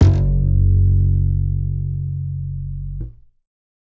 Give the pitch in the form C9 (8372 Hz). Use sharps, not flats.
F#1 (46.25 Hz)